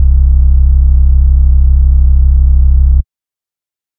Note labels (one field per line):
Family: bass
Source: synthesizer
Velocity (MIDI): 25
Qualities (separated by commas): dark, distorted